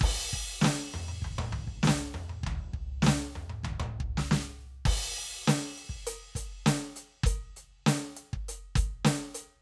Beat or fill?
beat